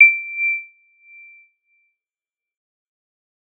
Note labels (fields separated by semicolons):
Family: bass; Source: synthesizer; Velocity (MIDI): 100; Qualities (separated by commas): fast decay